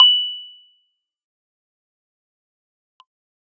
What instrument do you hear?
electronic keyboard